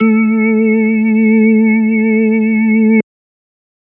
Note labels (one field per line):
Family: organ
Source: electronic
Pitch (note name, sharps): A3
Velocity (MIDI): 50